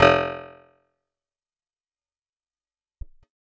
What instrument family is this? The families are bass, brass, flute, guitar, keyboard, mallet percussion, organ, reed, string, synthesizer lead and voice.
guitar